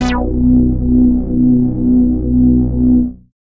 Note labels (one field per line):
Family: bass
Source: synthesizer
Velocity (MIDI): 100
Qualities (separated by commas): distorted